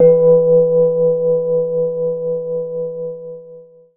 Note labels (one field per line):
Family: keyboard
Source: electronic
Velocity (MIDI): 100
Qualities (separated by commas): long release, reverb